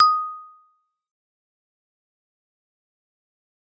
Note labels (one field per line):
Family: mallet percussion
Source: acoustic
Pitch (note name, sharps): D#6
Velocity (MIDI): 75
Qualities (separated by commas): fast decay, percussive